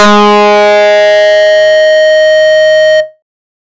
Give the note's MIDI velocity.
100